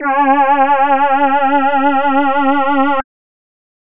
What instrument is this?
synthesizer voice